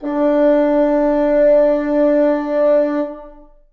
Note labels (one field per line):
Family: reed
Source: acoustic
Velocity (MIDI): 100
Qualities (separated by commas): long release, reverb